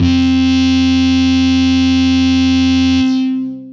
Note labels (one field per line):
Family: guitar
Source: electronic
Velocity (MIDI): 127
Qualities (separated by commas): bright, distorted, long release